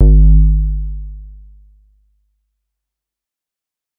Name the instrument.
synthesizer bass